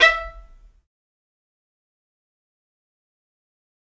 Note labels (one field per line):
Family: string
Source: acoustic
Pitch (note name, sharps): E5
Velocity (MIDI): 50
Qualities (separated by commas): fast decay, percussive, reverb